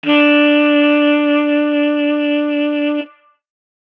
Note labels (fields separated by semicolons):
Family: reed; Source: acoustic; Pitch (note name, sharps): D4; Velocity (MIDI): 50